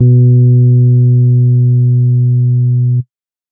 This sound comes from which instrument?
electronic keyboard